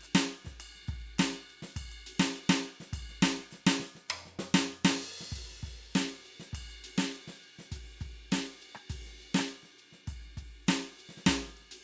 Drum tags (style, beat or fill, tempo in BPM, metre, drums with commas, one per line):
Brazilian
beat
101 BPM
4/4
crash, ride, ride bell, hi-hat pedal, percussion, snare, cross-stick, kick